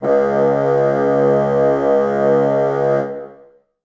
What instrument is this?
acoustic reed instrument